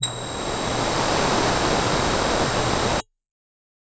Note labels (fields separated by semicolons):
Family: voice; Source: synthesizer; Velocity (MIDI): 100; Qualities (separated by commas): multiphonic